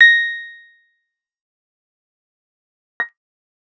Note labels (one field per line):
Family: guitar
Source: electronic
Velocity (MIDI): 25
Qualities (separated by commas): fast decay, percussive